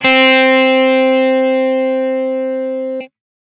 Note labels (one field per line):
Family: guitar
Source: electronic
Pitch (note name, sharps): C4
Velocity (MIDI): 50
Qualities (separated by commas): bright, distorted